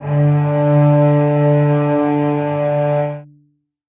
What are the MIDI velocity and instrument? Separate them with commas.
25, acoustic string instrument